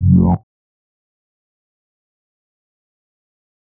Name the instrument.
synthesizer bass